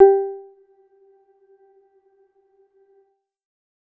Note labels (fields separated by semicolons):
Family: keyboard; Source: electronic; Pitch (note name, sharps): G4; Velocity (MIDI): 100; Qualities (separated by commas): dark, percussive, reverb